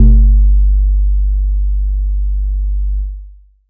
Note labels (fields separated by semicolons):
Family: mallet percussion; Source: acoustic; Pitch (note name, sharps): G1; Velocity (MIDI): 75; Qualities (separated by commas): long release